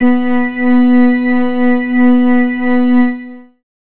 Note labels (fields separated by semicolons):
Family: organ; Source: electronic; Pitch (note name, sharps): B3; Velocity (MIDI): 50; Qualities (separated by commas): long release, reverb